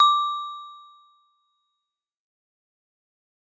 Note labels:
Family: mallet percussion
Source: acoustic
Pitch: D6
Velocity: 127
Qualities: bright, fast decay

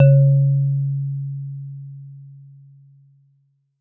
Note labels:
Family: mallet percussion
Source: acoustic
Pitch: C#3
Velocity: 100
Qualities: dark, reverb

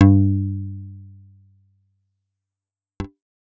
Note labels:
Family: bass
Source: synthesizer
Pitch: G2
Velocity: 127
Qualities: fast decay

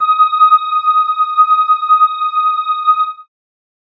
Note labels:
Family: keyboard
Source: synthesizer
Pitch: D#6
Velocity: 127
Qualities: bright

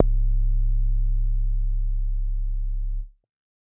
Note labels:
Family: bass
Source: synthesizer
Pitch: C#1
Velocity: 100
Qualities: distorted

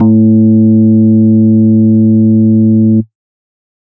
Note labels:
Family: organ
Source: electronic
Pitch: A2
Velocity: 75

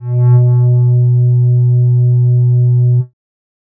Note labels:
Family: bass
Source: synthesizer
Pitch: B2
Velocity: 100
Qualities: dark

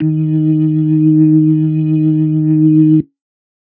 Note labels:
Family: organ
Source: electronic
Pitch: D#3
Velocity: 75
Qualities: dark

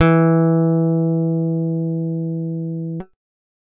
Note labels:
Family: guitar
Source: acoustic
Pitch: E3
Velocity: 25

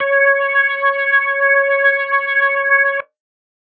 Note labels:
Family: organ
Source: electronic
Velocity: 25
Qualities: distorted

